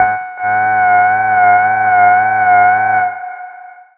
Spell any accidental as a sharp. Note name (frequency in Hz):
F#5 (740 Hz)